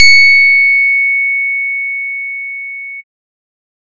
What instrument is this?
synthesizer bass